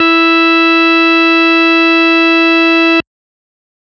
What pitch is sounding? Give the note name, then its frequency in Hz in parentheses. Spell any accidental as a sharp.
E4 (329.6 Hz)